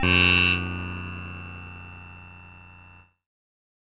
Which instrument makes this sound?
synthesizer keyboard